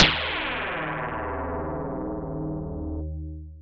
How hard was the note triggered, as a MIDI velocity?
127